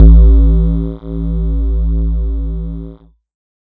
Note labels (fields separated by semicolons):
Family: synthesizer lead; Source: synthesizer; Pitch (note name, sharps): A1; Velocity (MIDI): 127; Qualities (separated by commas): distorted